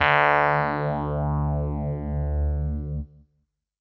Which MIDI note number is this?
38